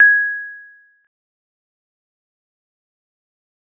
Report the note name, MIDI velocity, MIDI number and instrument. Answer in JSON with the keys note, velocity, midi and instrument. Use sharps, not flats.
{"note": "G#6", "velocity": 25, "midi": 92, "instrument": "acoustic mallet percussion instrument"}